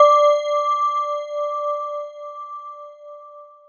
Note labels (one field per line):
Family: mallet percussion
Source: electronic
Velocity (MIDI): 25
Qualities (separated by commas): long release